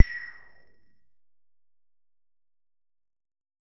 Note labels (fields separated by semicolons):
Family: bass; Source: synthesizer; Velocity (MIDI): 50; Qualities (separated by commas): distorted, percussive